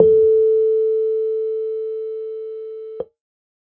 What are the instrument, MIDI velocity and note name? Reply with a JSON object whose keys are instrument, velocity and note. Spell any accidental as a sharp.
{"instrument": "electronic keyboard", "velocity": 25, "note": "A4"}